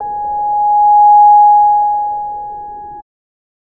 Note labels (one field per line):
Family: bass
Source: synthesizer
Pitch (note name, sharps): G#5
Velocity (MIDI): 75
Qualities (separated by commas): distorted